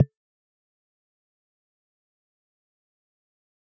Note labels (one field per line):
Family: mallet percussion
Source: electronic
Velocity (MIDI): 25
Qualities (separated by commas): fast decay, percussive